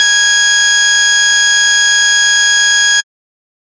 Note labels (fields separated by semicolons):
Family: bass; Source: synthesizer; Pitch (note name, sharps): G#6; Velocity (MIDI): 100; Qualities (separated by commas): bright, distorted